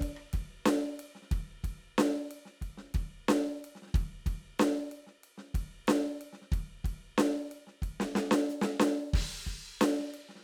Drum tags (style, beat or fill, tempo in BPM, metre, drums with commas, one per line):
funk rock
beat
92 BPM
4/4
crash, ride, hi-hat pedal, snare, cross-stick, kick